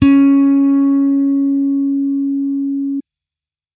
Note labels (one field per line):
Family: bass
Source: electronic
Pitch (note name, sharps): C#4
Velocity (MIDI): 75